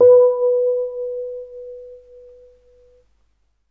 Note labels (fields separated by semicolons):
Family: keyboard; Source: electronic; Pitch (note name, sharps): B4; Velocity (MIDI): 50